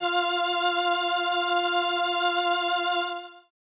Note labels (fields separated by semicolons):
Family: keyboard; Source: synthesizer; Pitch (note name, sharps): F4; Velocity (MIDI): 50; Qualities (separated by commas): bright